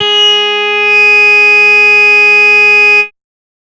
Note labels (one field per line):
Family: bass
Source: synthesizer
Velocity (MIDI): 25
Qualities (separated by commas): bright, distorted, multiphonic